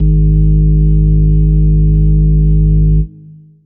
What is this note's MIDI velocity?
127